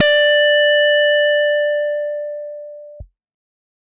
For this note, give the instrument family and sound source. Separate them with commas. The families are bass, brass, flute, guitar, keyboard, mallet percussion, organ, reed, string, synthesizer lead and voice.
guitar, electronic